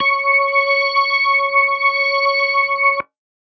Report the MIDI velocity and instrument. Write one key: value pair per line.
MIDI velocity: 75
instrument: electronic organ